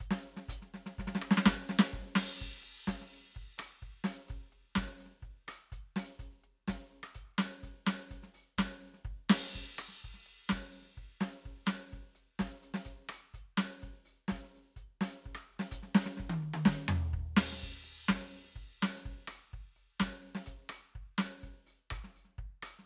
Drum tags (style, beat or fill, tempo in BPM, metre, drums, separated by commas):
reggae, beat, 126 BPM, 4/4, crash, closed hi-hat, open hi-hat, hi-hat pedal, snare, cross-stick, high tom, floor tom, kick